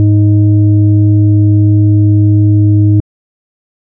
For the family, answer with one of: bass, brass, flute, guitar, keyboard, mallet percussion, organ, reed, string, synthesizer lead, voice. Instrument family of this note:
organ